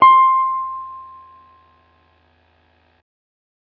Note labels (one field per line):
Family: guitar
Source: electronic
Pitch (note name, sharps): C6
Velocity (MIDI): 25